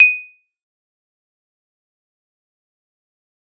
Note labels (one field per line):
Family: mallet percussion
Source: acoustic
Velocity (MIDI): 75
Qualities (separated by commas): bright, fast decay, percussive